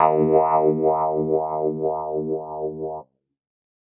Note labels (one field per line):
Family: keyboard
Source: electronic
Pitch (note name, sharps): D#2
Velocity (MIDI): 50